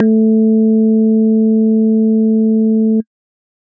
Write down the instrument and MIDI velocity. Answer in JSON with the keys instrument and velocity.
{"instrument": "electronic organ", "velocity": 50}